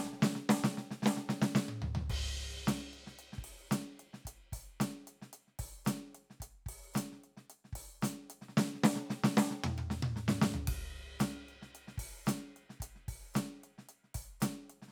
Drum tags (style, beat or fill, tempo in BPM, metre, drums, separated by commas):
funk, beat, 112 BPM, 4/4, ride, closed hi-hat, open hi-hat, hi-hat pedal, snare, high tom, mid tom, floor tom, kick